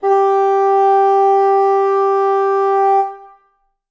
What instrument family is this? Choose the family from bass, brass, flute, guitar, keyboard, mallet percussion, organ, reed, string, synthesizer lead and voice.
reed